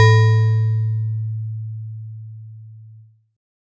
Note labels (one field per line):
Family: mallet percussion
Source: acoustic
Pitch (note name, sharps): A2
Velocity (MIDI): 127